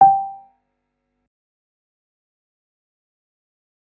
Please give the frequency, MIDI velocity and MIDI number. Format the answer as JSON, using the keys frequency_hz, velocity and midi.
{"frequency_hz": 784, "velocity": 50, "midi": 79}